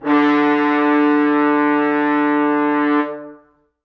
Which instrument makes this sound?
acoustic brass instrument